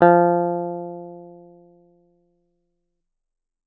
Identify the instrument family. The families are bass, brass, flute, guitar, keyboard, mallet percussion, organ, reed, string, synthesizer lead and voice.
guitar